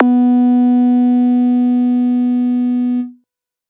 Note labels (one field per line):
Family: bass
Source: synthesizer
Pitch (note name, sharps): B3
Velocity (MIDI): 100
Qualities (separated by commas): distorted